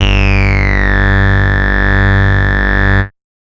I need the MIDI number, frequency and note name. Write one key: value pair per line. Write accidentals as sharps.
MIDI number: 31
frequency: 49 Hz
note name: G1